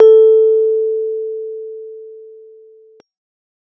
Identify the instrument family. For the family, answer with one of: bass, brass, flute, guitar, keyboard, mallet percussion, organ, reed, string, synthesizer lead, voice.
keyboard